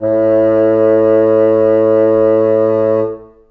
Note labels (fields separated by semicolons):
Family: reed; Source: acoustic; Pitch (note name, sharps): A2; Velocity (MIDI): 75; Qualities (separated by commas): reverb